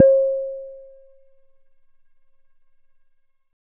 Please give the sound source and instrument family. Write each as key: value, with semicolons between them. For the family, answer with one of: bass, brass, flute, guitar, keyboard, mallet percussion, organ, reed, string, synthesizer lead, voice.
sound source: synthesizer; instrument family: bass